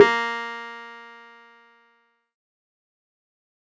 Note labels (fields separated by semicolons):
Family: keyboard; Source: electronic; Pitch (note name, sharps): A#3; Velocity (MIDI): 50; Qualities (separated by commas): distorted, fast decay